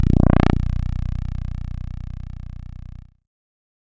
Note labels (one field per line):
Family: keyboard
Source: synthesizer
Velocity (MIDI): 100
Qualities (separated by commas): bright, distorted